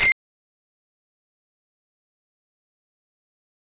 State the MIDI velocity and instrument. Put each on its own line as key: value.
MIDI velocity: 127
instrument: synthesizer bass